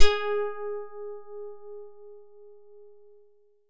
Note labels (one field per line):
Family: guitar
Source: synthesizer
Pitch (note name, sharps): G#4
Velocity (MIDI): 50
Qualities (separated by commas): bright